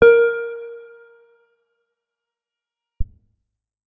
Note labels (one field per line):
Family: guitar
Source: electronic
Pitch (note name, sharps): A#4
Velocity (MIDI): 25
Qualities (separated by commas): fast decay, reverb